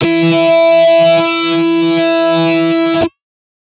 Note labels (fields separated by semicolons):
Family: guitar; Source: electronic; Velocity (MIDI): 127; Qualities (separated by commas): bright, distorted